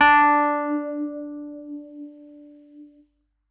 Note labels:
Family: keyboard; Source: electronic; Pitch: D4; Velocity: 100

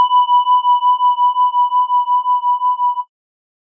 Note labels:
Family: organ; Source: electronic; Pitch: B5; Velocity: 100

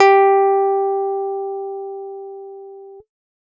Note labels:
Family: guitar; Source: electronic; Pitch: G4; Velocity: 75

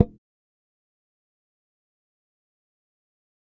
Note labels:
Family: bass; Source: electronic; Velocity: 25; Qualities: fast decay, percussive

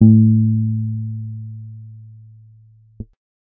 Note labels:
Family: bass; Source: synthesizer; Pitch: A2; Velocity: 50; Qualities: dark

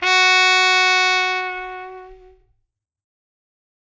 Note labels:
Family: brass; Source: acoustic; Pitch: F#4; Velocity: 100; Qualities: bright

